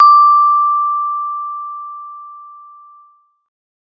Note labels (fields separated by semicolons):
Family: mallet percussion; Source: acoustic; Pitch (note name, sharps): D6; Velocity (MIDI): 50